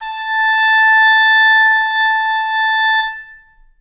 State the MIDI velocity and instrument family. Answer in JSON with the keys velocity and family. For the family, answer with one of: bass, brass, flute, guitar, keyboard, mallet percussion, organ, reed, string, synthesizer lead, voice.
{"velocity": 75, "family": "reed"}